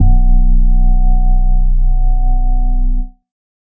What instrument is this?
electronic organ